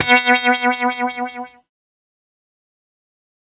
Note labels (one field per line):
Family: keyboard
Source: synthesizer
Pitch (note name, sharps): B3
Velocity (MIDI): 25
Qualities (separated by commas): distorted, fast decay